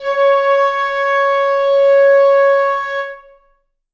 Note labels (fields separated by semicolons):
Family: reed; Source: acoustic; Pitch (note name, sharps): C#5; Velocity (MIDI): 50; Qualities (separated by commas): reverb